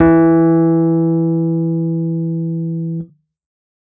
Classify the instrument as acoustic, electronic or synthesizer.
electronic